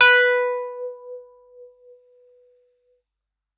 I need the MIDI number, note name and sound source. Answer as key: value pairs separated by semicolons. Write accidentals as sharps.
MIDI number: 71; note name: B4; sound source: electronic